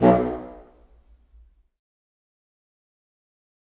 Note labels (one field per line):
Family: reed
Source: acoustic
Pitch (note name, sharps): B1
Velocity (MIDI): 25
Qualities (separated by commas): fast decay, percussive, reverb